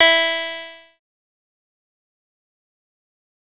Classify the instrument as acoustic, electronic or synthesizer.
synthesizer